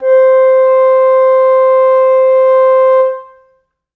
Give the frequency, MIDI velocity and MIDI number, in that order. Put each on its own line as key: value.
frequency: 523.3 Hz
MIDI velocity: 75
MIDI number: 72